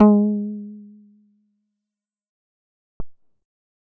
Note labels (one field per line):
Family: bass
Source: synthesizer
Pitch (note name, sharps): G#3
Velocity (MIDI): 50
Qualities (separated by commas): dark, fast decay